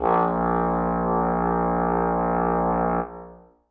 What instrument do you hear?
acoustic brass instrument